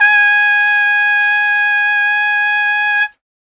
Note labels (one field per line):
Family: brass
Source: acoustic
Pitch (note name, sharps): G#5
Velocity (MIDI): 25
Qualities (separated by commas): bright